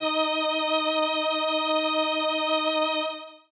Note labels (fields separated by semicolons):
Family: keyboard; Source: synthesizer; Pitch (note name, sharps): D#4; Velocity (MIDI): 100; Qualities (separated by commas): bright